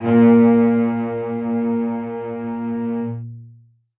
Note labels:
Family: string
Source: acoustic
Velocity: 127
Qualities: long release, reverb

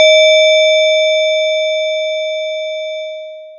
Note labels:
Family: mallet percussion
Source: acoustic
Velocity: 25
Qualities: distorted, long release

